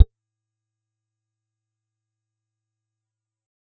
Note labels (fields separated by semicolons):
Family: guitar; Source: acoustic; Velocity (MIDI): 127; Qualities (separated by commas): fast decay, percussive